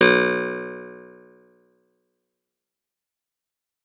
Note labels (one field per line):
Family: guitar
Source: acoustic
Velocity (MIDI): 75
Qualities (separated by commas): bright, fast decay